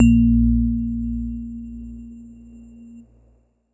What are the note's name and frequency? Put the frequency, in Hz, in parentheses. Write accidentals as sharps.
A#1 (58.27 Hz)